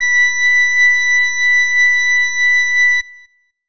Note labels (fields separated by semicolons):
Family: flute; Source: acoustic; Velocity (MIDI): 127